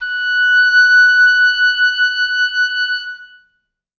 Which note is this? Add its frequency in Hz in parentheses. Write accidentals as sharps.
F#6 (1480 Hz)